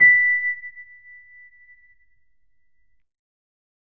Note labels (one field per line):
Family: keyboard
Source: electronic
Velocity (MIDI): 25